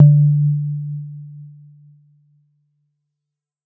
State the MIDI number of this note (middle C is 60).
50